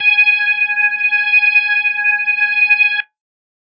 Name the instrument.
electronic organ